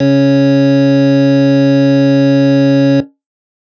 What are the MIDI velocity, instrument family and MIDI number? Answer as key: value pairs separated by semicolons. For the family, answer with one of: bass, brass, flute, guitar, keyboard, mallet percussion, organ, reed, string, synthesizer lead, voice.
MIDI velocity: 127; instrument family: organ; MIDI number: 49